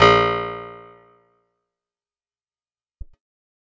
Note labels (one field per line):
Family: guitar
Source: acoustic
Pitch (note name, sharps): A#1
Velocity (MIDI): 75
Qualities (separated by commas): fast decay